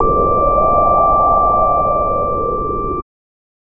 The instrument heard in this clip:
synthesizer bass